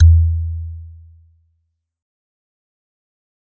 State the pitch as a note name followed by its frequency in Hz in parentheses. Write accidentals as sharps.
E2 (82.41 Hz)